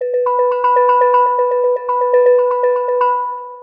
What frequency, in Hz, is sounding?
493.9 Hz